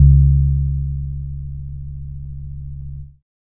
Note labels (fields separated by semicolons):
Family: keyboard; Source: electronic; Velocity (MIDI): 100; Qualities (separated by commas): dark